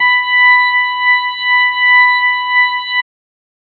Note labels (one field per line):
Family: organ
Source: electronic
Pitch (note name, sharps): B5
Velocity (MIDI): 25